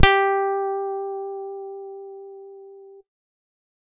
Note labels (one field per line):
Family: guitar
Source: electronic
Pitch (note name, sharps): G4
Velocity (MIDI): 75